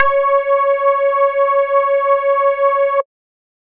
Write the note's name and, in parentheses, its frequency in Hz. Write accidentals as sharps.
C#5 (554.4 Hz)